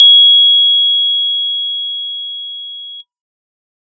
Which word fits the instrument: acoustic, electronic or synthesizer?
acoustic